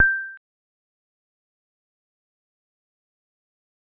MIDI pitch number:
91